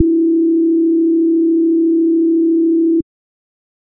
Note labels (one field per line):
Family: bass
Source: synthesizer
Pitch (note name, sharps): E4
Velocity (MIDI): 25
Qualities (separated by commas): dark